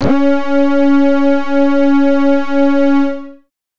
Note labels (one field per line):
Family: bass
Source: synthesizer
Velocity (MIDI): 25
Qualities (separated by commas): distorted